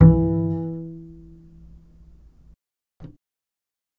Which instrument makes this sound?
electronic bass